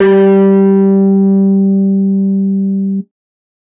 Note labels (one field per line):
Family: guitar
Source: electronic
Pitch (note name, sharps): G3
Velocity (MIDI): 100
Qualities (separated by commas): distorted